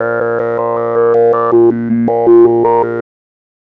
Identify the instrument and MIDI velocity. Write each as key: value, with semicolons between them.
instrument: synthesizer bass; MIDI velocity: 25